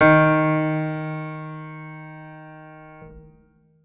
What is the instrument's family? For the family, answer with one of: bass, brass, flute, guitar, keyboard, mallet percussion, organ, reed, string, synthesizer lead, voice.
organ